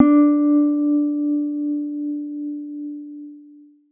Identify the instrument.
electronic guitar